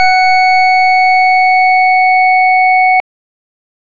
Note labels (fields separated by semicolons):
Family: organ; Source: electronic; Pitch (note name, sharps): F#5; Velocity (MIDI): 50